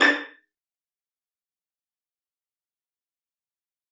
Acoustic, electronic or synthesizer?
acoustic